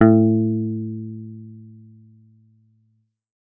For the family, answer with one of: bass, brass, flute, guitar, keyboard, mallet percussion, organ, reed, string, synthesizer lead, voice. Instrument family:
guitar